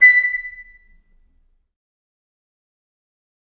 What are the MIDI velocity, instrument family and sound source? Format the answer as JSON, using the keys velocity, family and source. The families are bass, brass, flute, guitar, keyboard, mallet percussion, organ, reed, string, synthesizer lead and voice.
{"velocity": 100, "family": "flute", "source": "acoustic"}